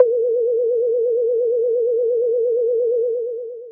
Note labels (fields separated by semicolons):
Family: bass; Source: synthesizer; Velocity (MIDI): 127; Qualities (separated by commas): long release